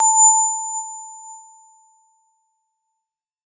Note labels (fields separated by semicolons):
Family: keyboard; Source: electronic; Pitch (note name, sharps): A5; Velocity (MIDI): 25; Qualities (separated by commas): bright